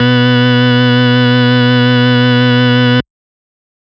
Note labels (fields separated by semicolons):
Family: organ; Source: electronic; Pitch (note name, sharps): B2; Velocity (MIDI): 100; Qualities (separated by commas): bright, distorted